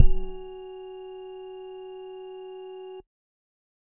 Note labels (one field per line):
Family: bass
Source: synthesizer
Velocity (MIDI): 25